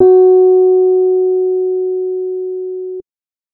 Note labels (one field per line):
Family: keyboard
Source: electronic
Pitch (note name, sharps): F#4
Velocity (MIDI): 50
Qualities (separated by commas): dark